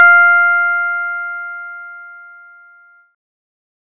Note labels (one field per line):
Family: bass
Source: synthesizer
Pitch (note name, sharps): F5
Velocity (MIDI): 75